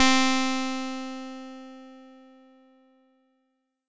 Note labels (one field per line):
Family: bass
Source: synthesizer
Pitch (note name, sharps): C4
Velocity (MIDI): 50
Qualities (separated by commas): bright, distorted